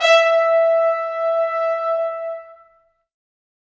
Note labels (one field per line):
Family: brass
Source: acoustic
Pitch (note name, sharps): E5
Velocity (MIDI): 25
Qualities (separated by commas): bright, reverb